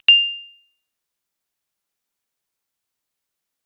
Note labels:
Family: bass; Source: synthesizer; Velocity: 100; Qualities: bright, fast decay, percussive

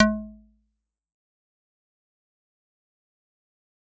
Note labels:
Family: mallet percussion; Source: acoustic; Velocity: 127; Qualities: fast decay, percussive

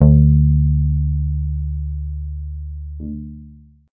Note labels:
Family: guitar; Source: electronic; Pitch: D2; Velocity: 50; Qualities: long release

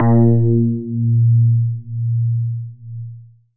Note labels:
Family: synthesizer lead; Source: synthesizer; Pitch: A#2; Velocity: 25

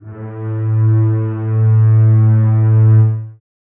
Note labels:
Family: string; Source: acoustic; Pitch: A2; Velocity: 50; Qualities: reverb

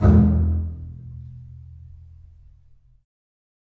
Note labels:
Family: string; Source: acoustic; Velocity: 127; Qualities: reverb

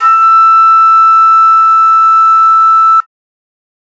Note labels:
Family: flute; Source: acoustic; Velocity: 127; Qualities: bright

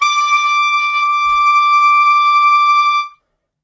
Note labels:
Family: reed; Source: acoustic; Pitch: D6; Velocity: 50; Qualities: reverb

